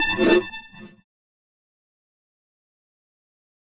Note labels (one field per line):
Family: keyboard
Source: electronic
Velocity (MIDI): 25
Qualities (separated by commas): bright, distorted, fast decay, non-linear envelope